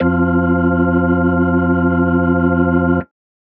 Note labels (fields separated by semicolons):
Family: organ; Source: electronic; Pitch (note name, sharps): F2; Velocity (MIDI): 100